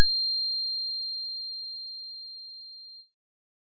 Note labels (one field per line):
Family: organ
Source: electronic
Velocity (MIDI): 100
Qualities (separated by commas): bright